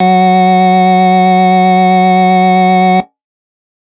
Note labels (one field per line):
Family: organ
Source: electronic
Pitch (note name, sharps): F#3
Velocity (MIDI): 100